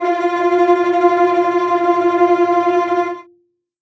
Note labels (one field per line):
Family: string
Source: acoustic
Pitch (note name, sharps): F4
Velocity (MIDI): 75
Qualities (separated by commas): bright, non-linear envelope, reverb